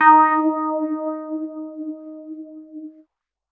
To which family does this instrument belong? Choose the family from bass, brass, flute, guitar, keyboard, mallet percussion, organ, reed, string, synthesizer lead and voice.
keyboard